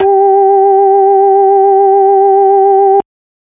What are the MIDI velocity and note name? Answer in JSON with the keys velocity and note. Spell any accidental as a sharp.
{"velocity": 50, "note": "G4"}